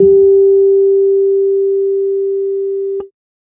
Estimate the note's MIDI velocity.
25